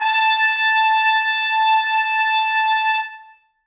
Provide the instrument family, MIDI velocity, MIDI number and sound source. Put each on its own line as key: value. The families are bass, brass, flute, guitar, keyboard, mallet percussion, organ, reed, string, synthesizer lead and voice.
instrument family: brass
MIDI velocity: 127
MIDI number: 81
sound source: acoustic